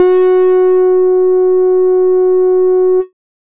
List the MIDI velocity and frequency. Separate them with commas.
127, 370 Hz